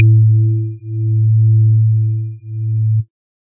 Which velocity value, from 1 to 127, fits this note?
50